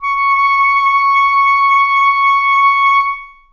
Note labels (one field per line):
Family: reed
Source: acoustic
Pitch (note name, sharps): C#6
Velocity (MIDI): 100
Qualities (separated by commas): reverb